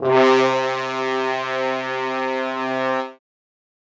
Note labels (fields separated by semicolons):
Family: brass; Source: acoustic; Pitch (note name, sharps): C3; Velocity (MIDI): 127; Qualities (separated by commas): bright, reverb